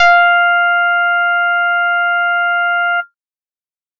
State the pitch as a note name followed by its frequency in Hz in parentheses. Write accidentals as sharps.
F5 (698.5 Hz)